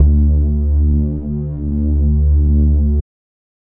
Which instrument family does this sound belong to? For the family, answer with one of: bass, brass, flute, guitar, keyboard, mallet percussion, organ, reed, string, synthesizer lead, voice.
bass